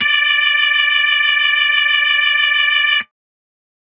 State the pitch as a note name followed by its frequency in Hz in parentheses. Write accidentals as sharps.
D5 (587.3 Hz)